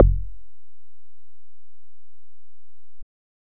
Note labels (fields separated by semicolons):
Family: bass; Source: synthesizer; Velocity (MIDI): 25